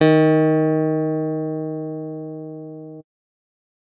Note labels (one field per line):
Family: keyboard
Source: electronic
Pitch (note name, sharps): D#3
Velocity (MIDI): 127